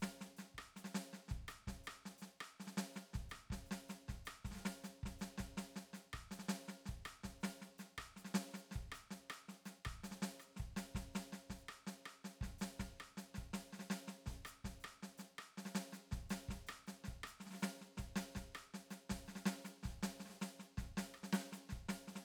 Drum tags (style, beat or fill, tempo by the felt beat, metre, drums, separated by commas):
Venezuelan merengue, beat, 324 eighth notes per minute, 5/8, hi-hat pedal, snare, cross-stick, kick